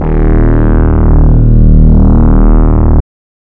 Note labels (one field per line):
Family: reed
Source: synthesizer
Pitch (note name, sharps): D#1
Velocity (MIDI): 127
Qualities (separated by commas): distorted, non-linear envelope